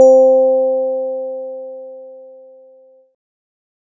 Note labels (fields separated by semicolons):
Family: bass; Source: synthesizer; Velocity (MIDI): 25